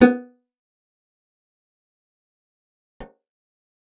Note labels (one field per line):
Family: guitar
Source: acoustic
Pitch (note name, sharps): B3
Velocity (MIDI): 100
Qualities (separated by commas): fast decay, percussive, reverb